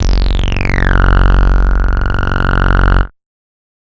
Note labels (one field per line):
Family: bass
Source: synthesizer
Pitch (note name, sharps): F#0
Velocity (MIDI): 127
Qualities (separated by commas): bright, distorted, multiphonic